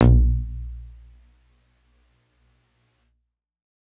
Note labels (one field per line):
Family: keyboard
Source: electronic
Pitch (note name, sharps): A#1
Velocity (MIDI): 127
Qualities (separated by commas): dark